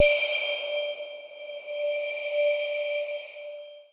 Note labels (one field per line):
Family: mallet percussion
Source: electronic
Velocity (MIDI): 50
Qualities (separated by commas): bright, long release, non-linear envelope